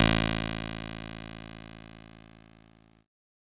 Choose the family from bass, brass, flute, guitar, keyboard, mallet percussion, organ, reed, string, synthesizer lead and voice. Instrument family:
keyboard